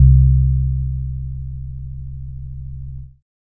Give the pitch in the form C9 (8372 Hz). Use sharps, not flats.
C2 (65.41 Hz)